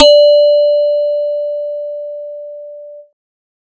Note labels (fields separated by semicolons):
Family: bass; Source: synthesizer; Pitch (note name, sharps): D5; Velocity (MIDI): 25